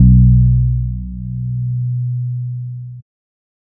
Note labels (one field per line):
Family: bass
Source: synthesizer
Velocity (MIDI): 25